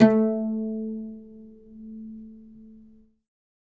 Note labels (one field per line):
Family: guitar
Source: acoustic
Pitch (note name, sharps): A3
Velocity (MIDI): 100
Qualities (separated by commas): reverb